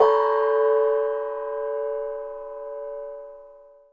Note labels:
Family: mallet percussion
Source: acoustic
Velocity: 50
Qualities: long release

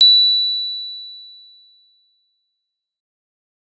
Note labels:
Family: keyboard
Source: electronic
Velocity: 127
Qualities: bright

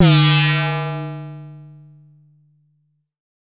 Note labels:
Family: bass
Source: synthesizer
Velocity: 75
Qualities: bright, distorted

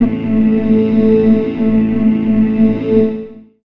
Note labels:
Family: organ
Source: electronic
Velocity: 127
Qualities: long release, reverb

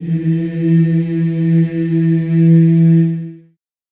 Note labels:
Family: voice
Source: acoustic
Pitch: E3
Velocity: 50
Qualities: reverb

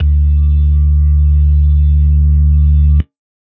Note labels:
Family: organ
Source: electronic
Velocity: 127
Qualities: dark

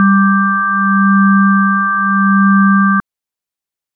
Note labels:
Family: organ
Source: electronic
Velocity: 50

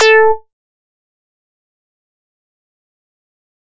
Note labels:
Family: bass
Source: synthesizer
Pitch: A4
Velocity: 100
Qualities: fast decay, percussive

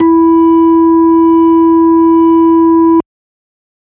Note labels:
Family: organ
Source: electronic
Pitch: E4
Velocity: 127

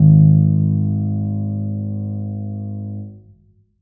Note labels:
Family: keyboard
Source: acoustic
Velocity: 50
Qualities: dark, reverb

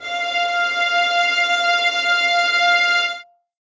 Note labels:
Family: string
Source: acoustic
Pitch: F5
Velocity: 50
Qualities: reverb

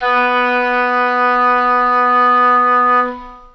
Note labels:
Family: reed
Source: acoustic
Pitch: B3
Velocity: 25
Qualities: long release, reverb

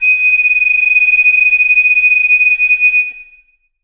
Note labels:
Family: reed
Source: acoustic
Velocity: 100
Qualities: bright, reverb

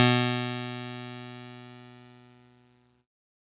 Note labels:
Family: keyboard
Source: electronic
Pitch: B2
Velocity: 75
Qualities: bright, distorted

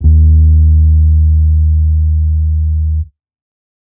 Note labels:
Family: bass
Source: electronic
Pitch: D#2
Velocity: 100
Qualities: dark

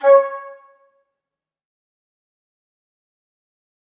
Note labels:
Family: flute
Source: acoustic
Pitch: C#5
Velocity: 127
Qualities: fast decay, percussive, reverb

